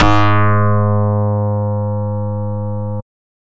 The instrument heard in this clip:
synthesizer bass